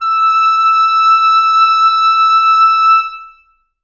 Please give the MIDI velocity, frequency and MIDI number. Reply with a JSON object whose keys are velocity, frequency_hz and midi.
{"velocity": 127, "frequency_hz": 1319, "midi": 88}